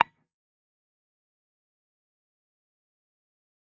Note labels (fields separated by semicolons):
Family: guitar; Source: electronic; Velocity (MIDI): 25; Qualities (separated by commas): fast decay, percussive